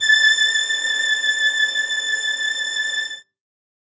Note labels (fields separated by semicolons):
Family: string; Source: acoustic; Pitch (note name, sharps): A6; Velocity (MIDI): 127; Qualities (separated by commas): reverb